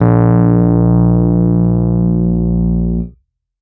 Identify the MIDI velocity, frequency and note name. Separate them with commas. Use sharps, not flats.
127, 58.27 Hz, A#1